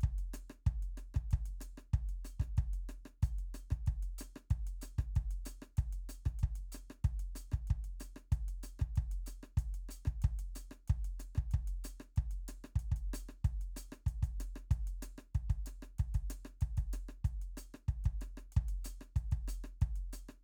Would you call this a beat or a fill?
beat